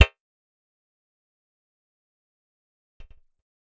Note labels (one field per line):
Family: bass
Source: synthesizer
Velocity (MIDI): 100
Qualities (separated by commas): fast decay, percussive